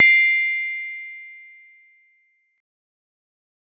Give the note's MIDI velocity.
75